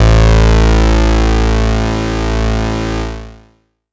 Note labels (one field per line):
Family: bass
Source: synthesizer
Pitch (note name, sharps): A1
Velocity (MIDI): 100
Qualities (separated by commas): bright, distorted, long release